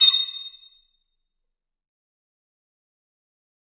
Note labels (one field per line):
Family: reed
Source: acoustic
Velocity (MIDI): 127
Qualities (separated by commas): bright, fast decay, percussive, reverb